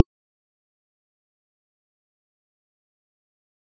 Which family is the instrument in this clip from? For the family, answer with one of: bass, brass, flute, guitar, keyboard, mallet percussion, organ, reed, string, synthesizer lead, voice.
mallet percussion